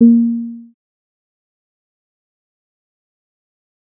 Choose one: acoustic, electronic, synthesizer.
synthesizer